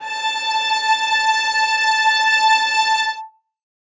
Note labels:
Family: string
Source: acoustic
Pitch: A5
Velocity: 50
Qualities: reverb

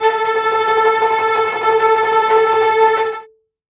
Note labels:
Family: string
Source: acoustic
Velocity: 100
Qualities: bright, non-linear envelope, reverb

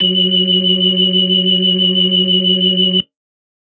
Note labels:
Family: organ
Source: electronic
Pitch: F#3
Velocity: 25

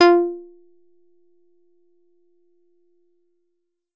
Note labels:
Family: guitar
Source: synthesizer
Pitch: F4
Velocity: 100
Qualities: percussive

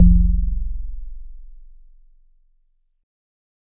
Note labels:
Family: organ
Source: electronic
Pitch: F0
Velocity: 25

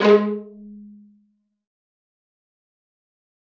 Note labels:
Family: string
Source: acoustic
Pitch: G#3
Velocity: 25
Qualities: fast decay, percussive, reverb

